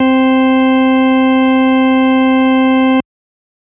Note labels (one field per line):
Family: organ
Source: electronic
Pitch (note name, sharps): C4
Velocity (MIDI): 50